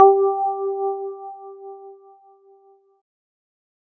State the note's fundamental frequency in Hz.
392 Hz